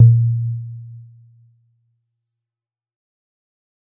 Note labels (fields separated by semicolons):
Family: mallet percussion; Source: acoustic; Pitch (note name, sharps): A#2; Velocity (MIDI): 25; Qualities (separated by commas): fast decay